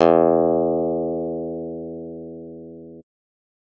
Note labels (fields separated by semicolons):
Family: guitar; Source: electronic; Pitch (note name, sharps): E2; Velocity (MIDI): 100